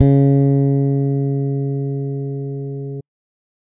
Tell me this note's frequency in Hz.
138.6 Hz